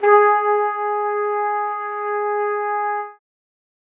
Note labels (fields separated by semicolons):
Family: brass; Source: acoustic; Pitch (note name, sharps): G#4; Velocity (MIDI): 50; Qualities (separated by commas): reverb